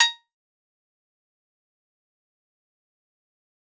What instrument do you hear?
acoustic guitar